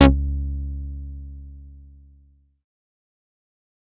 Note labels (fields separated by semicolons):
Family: bass; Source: synthesizer; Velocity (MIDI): 50; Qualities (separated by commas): distorted, fast decay